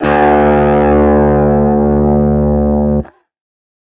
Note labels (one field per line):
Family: guitar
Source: electronic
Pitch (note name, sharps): D2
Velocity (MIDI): 100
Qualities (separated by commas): distorted